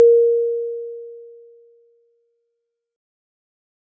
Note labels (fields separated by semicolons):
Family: mallet percussion; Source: acoustic; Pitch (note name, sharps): A#4; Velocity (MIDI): 75; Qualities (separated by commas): bright